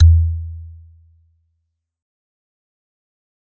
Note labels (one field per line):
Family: mallet percussion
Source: acoustic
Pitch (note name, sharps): E2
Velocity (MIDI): 127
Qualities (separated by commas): dark, fast decay, percussive